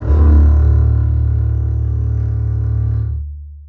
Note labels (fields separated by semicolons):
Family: string; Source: acoustic; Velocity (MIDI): 127; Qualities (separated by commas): long release, reverb